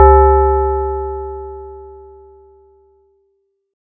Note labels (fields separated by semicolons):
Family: mallet percussion; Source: acoustic; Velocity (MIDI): 127